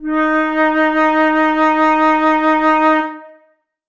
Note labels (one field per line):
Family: flute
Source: acoustic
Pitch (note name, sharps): D#4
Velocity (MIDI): 127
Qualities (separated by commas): reverb